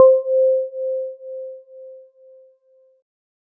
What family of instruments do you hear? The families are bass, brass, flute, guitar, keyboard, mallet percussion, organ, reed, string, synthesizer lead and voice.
keyboard